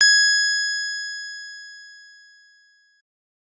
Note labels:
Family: keyboard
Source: electronic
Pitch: G#6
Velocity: 127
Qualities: bright

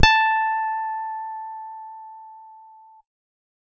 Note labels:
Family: guitar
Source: electronic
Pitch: A5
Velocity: 50

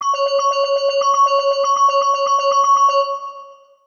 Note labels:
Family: mallet percussion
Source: synthesizer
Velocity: 50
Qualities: long release, multiphonic, tempo-synced

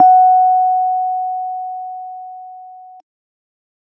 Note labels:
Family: keyboard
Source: electronic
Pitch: F#5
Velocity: 25

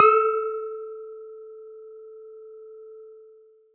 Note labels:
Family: mallet percussion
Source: acoustic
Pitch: A4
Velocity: 100

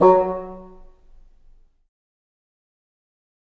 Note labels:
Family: reed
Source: acoustic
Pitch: F#3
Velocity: 75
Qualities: fast decay, percussive, reverb

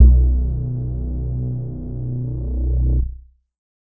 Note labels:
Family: keyboard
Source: electronic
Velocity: 100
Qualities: distorted

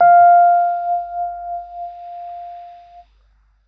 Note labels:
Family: keyboard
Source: electronic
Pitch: F5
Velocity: 25

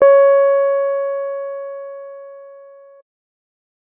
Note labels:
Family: keyboard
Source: electronic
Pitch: C#5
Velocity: 50

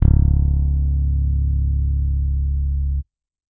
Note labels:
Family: bass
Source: electronic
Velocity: 127

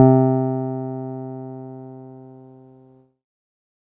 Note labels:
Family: keyboard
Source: electronic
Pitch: C3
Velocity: 127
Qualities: dark

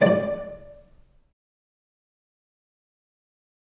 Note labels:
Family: string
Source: acoustic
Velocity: 75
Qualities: dark, fast decay, reverb

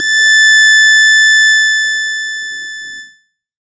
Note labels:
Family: keyboard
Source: electronic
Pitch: A6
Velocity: 25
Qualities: bright, distorted, multiphonic

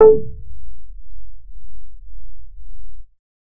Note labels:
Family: bass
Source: synthesizer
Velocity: 50

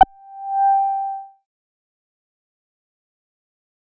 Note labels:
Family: bass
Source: synthesizer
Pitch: G5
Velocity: 50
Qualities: fast decay

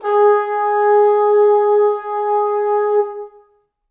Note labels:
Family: brass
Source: acoustic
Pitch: G#4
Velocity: 25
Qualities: reverb

